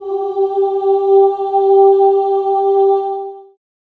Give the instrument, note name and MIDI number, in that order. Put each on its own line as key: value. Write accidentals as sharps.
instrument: acoustic voice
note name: G4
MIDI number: 67